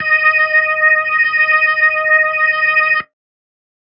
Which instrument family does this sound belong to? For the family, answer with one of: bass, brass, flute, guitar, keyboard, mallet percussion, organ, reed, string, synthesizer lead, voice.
keyboard